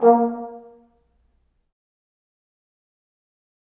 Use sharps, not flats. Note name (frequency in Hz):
A#3 (233.1 Hz)